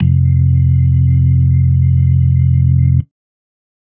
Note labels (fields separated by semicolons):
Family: organ; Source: electronic; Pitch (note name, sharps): F1; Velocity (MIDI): 127; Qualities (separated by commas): dark